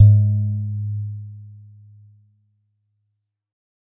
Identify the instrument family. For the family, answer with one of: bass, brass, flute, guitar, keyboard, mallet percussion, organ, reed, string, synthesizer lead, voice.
mallet percussion